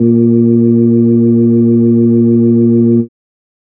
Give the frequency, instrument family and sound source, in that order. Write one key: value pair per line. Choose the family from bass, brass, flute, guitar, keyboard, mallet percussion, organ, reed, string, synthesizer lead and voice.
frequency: 116.5 Hz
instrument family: organ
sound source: electronic